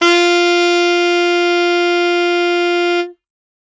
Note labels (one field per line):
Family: reed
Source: acoustic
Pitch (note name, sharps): F4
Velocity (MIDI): 127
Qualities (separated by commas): bright